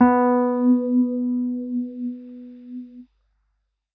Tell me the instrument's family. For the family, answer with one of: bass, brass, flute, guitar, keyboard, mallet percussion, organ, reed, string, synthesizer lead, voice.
keyboard